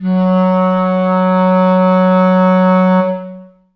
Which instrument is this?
acoustic reed instrument